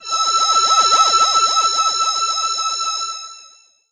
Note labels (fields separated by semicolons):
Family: voice; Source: synthesizer; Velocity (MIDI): 25; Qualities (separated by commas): bright, distorted, long release